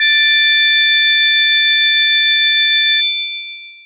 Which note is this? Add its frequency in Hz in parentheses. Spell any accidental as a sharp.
D5 (587.3 Hz)